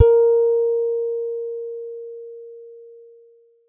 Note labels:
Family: guitar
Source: acoustic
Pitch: A#4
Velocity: 50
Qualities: dark

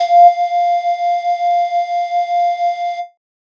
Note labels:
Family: flute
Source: synthesizer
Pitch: F5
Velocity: 75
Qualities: distorted

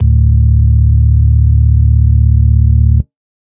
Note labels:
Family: organ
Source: electronic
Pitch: D1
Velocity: 127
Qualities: dark

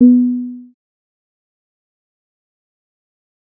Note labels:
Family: bass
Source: synthesizer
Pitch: B3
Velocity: 25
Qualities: dark, fast decay, percussive

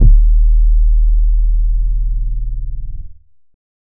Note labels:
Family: bass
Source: synthesizer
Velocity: 25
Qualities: distorted

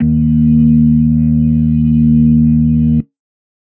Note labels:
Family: organ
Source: electronic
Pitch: D#2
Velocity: 75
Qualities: dark

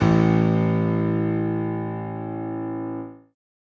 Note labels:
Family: keyboard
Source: acoustic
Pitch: A1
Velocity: 127

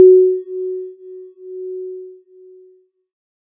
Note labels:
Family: keyboard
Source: synthesizer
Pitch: F#4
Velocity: 50

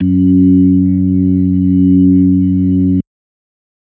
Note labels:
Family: organ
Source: electronic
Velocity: 25

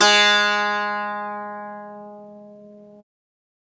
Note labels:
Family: guitar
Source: acoustic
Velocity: 100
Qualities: bright, multiphonic, reverb

